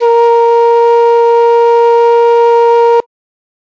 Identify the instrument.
acoustic flute